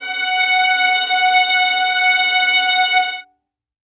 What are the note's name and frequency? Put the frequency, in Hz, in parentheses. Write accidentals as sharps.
F#5 (740 Hz)